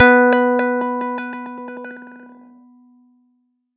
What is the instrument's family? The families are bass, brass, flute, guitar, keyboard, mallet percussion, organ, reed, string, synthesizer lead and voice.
guitar